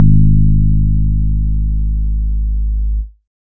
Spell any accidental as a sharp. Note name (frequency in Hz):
G#1 (51.91 Hz)